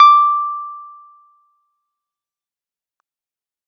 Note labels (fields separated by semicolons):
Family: keyboard; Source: electronic; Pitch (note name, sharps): D6; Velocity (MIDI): 127; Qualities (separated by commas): fast decay